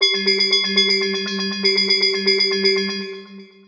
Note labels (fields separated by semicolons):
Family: mallet percussion; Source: synthesizer; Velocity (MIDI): 75; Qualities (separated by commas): long release, multiphonic, tempo-synced